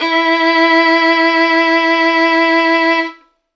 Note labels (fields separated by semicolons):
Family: string; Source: acoustic; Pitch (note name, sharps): E4; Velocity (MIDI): 75; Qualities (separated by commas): bright, reverb